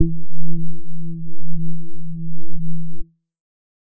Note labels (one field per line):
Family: keyboard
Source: electronic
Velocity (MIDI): 25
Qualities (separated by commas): dark